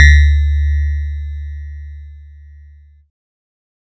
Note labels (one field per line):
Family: keyboard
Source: electronic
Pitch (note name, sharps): D2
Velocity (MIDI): 127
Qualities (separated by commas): bright, distorted